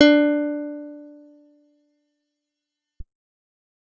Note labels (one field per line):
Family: guitar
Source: acoustic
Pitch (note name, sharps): D4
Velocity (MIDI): 75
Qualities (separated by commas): fast decay